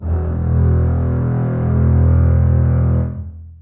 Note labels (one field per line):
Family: string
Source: acoustic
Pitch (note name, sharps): E1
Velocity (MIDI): 75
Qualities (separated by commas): long release, reverb